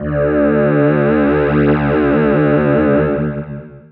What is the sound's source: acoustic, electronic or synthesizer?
synthesizer